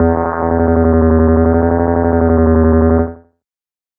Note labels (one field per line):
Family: bass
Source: synthesizer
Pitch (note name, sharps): E2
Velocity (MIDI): 75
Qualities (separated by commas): distorted, tempo-synced